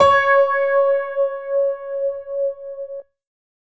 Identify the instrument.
electronic keyboard